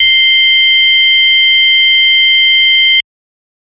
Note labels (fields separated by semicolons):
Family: organ; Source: electronic; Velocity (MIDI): 127; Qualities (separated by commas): bright